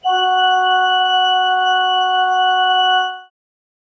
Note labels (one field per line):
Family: organ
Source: acoustic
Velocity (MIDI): 127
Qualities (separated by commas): reverb